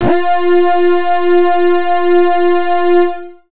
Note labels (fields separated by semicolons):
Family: bass; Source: synthesizer; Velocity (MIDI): 50; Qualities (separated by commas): distorted